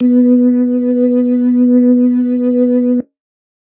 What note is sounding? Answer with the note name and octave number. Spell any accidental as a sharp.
B3